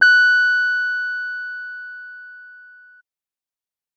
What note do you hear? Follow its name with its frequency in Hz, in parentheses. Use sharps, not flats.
F#6 (1480 Hz)